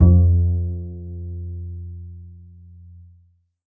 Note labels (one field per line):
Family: string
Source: acoustic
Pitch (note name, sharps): F2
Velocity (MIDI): 127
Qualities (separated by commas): dark, reverb